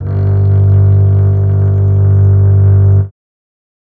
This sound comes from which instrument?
acoustic string instrument